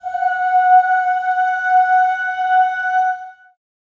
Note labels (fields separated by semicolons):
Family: voice; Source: acoustic; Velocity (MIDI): 25; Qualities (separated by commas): reverb